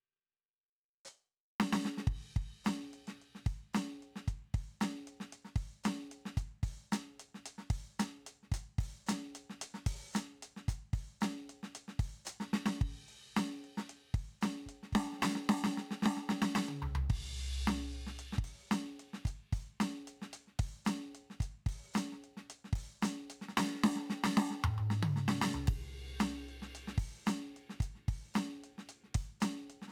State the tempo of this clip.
112 BPM